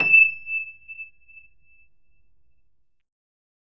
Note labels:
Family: keyboard; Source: electronic; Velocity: 75; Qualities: bright, reverb

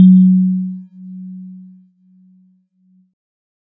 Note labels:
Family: keyboard; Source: synthesizer; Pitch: F#3; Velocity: 25

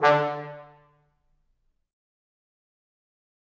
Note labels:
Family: brass; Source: acoustic; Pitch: D3; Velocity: 100; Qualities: fast decay, percussive, reverb

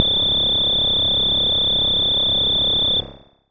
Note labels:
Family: bass; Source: synthesizer; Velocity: 75

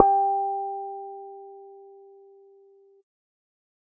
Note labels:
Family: bass; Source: synthesizer; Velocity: 100

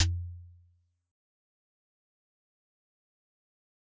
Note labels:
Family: mallet percussion; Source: acoustic; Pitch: F2; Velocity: 25; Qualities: fast decay, percussive

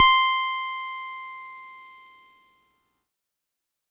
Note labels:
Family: keyboard; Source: electronic; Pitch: C6; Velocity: 127; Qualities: bright, distorted

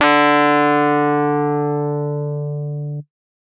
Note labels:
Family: keyboard; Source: electronic; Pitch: D3; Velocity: 127; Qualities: distorted

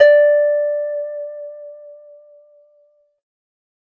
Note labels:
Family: guitar; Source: acoustic; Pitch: D5; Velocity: 127

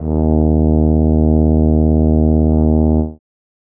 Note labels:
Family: brass; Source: acoustic; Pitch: D#2; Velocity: 50; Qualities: dark

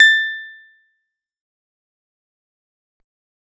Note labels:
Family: guitar; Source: acoustic; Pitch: A6; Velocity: 127; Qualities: fast decay, percussive

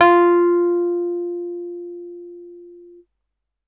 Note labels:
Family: keyboard; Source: electronic; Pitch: F4; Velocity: 127

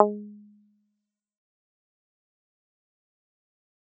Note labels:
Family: guitar; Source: electronic; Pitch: G#3; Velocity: 75; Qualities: fast decay, percussive

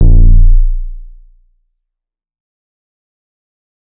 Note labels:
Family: bass; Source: synthesizer; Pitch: A#0; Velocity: 127; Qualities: dark, fast decay

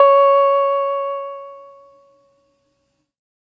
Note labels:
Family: keyboard; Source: electronic; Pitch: C#5; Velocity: 50

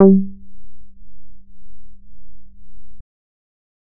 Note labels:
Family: bass; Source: synthesizer; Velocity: 75

